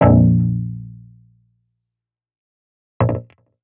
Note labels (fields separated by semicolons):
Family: guitar; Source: electronic; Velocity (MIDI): 25; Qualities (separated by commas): distorted, fast decay